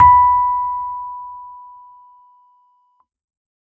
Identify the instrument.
electronic keyboard